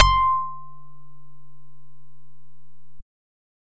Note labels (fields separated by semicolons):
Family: bass; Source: synthesizer; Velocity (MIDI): 100